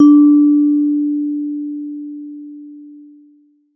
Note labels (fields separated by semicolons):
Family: mallet percussion; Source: acoustic; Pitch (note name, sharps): D4; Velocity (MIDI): 127